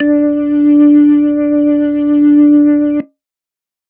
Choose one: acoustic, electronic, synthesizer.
electronic